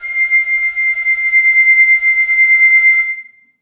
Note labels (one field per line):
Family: flute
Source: acoustic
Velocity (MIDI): 50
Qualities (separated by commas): reverb